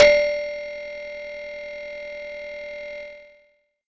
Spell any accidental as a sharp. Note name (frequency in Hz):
D5 (587.3 Hz)